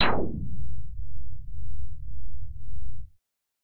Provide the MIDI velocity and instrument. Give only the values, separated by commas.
75, synthesizer bass